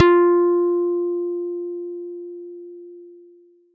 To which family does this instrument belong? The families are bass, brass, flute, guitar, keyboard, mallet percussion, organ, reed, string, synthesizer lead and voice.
guitar